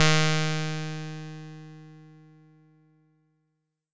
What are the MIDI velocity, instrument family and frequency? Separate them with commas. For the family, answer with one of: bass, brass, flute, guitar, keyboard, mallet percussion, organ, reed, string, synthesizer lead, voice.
75, bass, 155.6 Hz